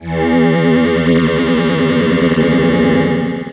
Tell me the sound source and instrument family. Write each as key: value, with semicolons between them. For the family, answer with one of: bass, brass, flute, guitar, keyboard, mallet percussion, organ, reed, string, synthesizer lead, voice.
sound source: synthesizer; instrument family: voice